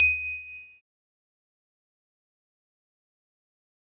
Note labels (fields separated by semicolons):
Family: keyboard; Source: electronic; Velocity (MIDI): 50; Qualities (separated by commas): bright, fast decay, percussive, reverb